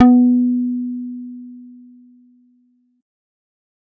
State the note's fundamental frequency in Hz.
246.9 Hz